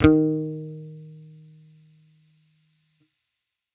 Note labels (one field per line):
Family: bass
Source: electronic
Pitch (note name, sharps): D#3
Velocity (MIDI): 25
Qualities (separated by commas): distorted